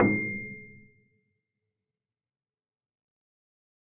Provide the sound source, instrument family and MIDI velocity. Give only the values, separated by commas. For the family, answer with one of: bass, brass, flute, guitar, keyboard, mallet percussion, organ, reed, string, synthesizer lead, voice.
acoustic, keyboard, 25